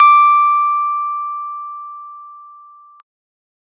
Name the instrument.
electronic keyboard